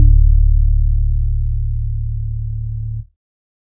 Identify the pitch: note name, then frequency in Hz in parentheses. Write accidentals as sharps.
D1 (36.71 Hz)